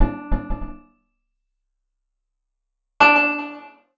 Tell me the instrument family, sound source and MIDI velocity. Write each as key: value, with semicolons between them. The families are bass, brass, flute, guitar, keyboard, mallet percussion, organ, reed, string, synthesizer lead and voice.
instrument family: guitar; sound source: acoustic; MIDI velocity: 25